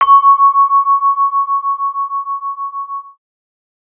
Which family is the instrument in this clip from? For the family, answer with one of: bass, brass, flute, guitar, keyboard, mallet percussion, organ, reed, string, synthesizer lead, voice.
mallet percussion